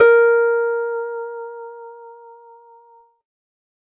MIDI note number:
70